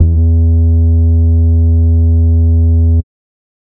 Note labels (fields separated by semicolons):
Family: bass; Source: synthesizer; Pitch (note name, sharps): E2; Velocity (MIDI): 50; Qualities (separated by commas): dark, distorted, tempo-synced